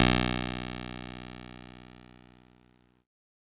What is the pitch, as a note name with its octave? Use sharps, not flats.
B1